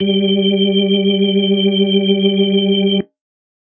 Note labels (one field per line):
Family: organ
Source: electronic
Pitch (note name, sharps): G3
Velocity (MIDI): 127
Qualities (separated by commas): reverb